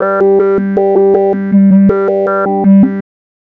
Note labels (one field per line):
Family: bass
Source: synthesizer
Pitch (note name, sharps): G3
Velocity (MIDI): 75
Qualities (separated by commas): tempo-synced